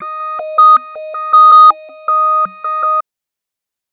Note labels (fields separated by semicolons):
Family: bass; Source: synthesizer; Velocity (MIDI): 75; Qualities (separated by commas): tempo-synced